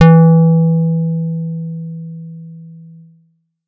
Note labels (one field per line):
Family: guitar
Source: electronic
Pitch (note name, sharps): E3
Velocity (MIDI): 127